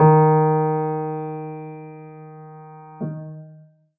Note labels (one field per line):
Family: keyboard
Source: acoustic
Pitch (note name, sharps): D#3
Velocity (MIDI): 25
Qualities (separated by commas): long release